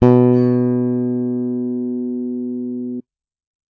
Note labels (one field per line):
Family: bass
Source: electronic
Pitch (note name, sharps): B2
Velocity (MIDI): 127